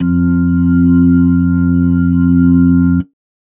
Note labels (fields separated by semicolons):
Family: organ; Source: electronic; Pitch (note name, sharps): F2; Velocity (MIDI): 50; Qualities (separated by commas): dark